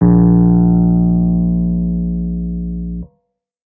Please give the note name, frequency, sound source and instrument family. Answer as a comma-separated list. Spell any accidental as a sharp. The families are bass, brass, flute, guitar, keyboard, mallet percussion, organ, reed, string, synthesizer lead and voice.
A#1, 58.27 Hz, electronic, keyboard